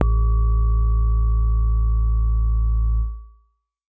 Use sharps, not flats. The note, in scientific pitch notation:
A1